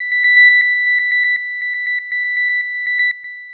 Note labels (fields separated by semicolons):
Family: synthesizer lead; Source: synthesizer; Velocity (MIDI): 50; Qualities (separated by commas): long release, tempo-synced